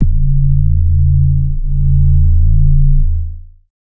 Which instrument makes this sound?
synthesizer bass